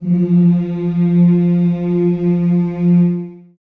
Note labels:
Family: voice; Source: acoustic; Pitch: F3; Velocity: 127; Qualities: long release, reverb

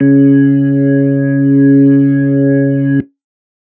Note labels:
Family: organ; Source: electronic; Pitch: C#3; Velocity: 75

